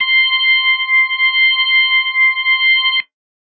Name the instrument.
electronic organ